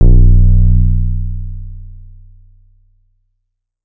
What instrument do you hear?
synthesizer bass